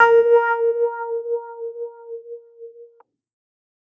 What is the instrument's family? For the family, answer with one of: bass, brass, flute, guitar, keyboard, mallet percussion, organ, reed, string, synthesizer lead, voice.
keyboard